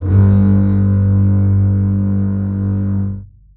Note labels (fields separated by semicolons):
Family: string; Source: acoustic; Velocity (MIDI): 127; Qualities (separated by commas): long release, reverb